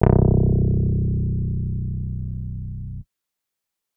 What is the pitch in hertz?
30.87 Hz